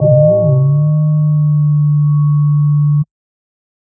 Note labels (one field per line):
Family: bass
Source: synthesizer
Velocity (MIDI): 127